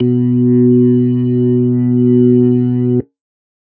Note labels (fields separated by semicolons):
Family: organ; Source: electronic; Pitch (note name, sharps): B2; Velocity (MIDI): 25